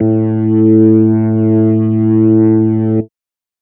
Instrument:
electronic organ